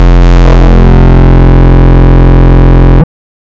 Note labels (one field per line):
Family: bass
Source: synthesizer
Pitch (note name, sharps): F1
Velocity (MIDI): 127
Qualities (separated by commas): bright, distorted, non-linear envelope